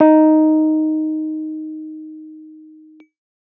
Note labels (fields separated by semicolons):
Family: keyboard; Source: electronic; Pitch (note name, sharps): D#4; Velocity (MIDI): 100